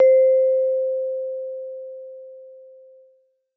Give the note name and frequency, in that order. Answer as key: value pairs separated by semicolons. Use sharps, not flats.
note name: C5; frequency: 523.3 Hz